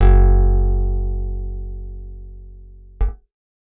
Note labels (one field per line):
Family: guitar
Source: acoustic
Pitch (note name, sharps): F#1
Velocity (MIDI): 100